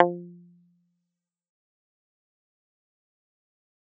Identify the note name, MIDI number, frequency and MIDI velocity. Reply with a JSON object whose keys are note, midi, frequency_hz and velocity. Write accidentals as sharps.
{"note": "F3", "midi": 53, "frequency_hz": 174.6, "velocity": 100}